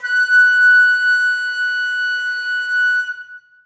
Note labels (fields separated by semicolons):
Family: flute; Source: acoustic; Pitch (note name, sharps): F#6; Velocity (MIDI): 100; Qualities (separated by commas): reverb